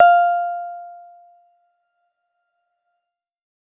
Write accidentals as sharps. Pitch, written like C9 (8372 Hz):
F5 (698.5 Hz)